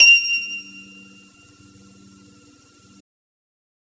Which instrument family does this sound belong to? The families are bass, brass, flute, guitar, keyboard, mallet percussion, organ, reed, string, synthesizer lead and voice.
keyboard